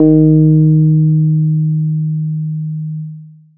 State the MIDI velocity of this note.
25